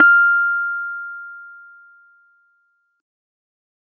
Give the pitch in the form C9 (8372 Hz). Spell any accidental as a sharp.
F6 (1397 Hz)